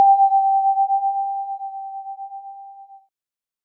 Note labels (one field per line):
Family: keyboard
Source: electronic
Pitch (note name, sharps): G5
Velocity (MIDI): 75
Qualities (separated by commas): multiphonic